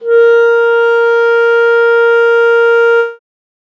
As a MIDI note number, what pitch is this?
70